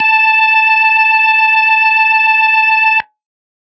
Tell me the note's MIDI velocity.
127